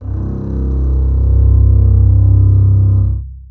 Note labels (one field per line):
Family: string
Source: acoustic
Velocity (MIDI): 100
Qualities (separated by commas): long release, reverb